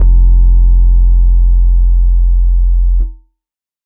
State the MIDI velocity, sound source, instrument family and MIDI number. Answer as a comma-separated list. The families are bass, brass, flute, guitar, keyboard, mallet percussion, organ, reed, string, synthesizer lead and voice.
25, electronic, keyboard, 29